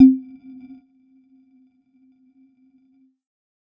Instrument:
electronic mallet percussion instrument